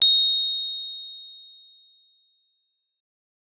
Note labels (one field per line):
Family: keyboard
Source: electronic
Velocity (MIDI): 25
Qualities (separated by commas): bright